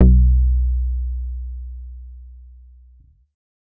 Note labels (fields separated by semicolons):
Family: bass; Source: synthesizer; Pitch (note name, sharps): B1; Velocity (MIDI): 75; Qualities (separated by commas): dark